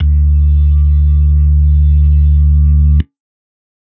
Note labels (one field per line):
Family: organ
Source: electronic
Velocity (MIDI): 50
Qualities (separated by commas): dark